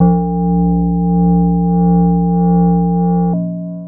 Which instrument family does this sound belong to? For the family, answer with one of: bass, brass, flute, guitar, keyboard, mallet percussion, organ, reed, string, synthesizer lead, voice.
mallet percussion